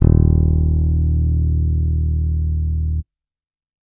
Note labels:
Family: bass; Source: electronic; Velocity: 75

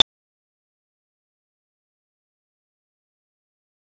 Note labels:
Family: bass; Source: synthesizer; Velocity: 100; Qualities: fast decay, percussive

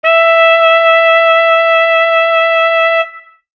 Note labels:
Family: reed; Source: acoustic; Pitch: E5; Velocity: 100; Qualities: bright

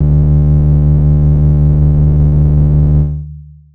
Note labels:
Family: keyboard; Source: electronic; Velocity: 75; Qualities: distorted, long release

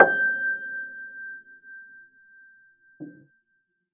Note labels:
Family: keyboard; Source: acoustic; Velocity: 50; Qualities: reverb

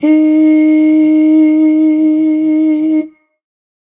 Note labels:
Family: brass; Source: acoustic; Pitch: D#4; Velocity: 25

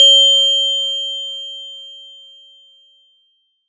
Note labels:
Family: mallet percussion; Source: acoustic; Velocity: 50

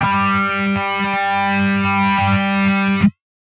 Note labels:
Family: guitar; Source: synthesizer; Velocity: 25; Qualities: bright, distorted

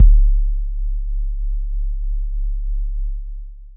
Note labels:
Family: bass; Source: synthesizer; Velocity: 127; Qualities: dark, long release

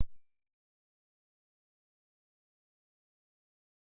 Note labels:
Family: bass; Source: synthesizer; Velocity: 75; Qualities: fast decay, percussive

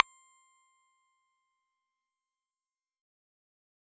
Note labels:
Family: bass; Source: synthesizer; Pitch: C6; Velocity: 25; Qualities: fast decay, percussive

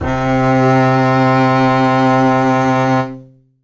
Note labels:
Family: string; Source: acoustic; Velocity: 75; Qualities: reverb

